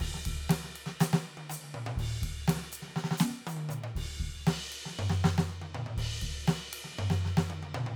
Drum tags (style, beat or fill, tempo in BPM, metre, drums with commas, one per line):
rock
beat
120 BPM
4/4
crash, ride, hi-hat pedal, snare, high tom, mid tom, floor tom, kick